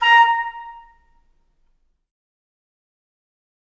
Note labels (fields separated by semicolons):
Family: flute; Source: acoustic; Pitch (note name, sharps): A#5; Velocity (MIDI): 100; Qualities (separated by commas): fast decay, reverb